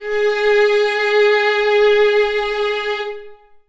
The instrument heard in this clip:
acoustic string instrument